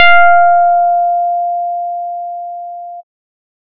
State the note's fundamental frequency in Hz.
698.5 Hz